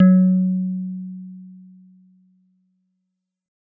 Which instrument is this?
synthesizer guitar